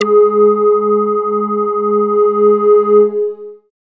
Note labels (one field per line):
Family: bass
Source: synthesizer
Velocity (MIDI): 75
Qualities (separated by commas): distorted, long release, multiphonic